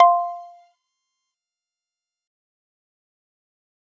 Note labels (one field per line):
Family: mallet percussion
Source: acoustic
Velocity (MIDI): 100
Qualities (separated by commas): fast decay, multiphonic, percussive